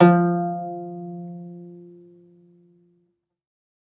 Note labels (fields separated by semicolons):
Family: guitar; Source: acoustic; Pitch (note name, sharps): F3; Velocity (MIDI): 25; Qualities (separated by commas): reverb